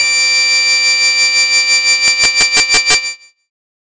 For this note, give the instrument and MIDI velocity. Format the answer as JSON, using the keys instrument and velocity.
{"instrument": "synthesizer bass", "velocity": 50}